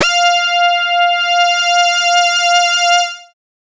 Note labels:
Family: bass; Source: synthesizer; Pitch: F5; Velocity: 75; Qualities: bright, distorted, multiphonic

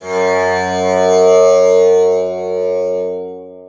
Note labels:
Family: guitar; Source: acoustic; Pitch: F#2; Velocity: 25; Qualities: bright, long release, reverb

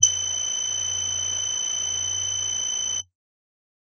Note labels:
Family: voice; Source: synthesizer; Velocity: 127; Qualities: multiphonic

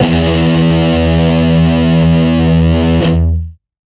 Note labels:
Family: guitar; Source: electronic; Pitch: E2; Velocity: 127; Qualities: distorted, long release

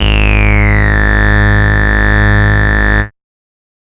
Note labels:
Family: bass; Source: synthesizer; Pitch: G#1; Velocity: 75; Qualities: bright, distorted, multiphonic

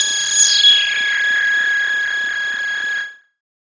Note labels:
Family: bass; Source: synthesizer; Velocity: 50; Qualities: non-linear envelope

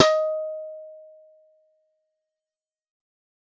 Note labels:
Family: guitar; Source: synthesizer; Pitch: D#5; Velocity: 75; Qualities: fast decay

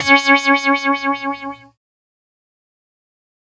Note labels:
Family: keyboard; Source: synthesizer; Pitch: C#4; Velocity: 25; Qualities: distorted, fast decay

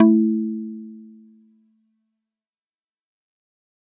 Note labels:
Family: mallet percussion; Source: acoustic; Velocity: 127; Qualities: fast decay, multiphonic

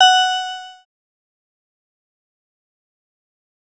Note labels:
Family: synthesizer lead; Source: synthesizer; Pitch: F#5; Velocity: 100; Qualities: bright, distorted, fast decay

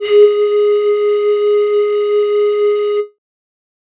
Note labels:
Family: flute; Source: synthesizer; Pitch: G#4; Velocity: 75; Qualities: distorted

